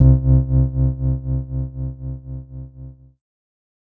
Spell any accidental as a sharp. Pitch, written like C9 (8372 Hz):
C2 (65.41 Hz)